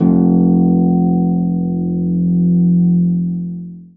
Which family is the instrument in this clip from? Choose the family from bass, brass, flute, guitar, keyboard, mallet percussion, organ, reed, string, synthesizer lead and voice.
string